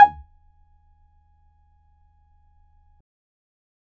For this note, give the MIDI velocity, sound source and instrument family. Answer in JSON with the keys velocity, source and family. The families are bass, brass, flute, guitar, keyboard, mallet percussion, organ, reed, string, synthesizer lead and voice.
{"velocity": 25, "source": "synthesizer", "family": "bass"}